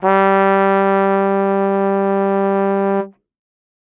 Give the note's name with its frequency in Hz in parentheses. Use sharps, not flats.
G3 (196 Hz)